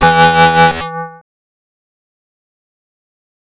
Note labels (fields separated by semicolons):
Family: bass; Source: synthesizer; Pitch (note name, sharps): E3; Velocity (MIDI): 50; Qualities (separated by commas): distorted, fast decay, multiphonic